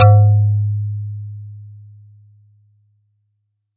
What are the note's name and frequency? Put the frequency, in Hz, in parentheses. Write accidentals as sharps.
G#2 (103.8 Hz)